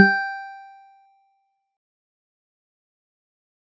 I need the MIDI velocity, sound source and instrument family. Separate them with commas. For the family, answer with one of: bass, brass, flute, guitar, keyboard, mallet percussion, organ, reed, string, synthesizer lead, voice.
75, acoustic, mallet percussion